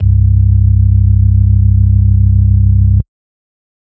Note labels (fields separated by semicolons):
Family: organ; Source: electronic; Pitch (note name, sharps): C1; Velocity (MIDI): 127; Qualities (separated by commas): dark, distorted